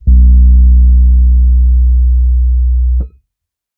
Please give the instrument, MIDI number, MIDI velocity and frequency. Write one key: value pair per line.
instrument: electronic keyboard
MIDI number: 35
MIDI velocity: 25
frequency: 61.74 Hz